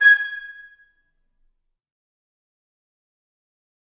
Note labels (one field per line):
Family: reed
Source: acoustic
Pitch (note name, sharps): G#6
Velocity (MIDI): 25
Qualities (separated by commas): fast decay, percussive, reverb